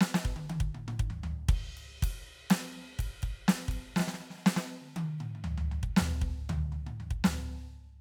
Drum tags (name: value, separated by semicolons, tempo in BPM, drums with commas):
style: rock; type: beat; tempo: 120 BPM; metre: 4/4; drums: ride, hi-hat pedal, snare, high tom, mid tom, floor tom, kick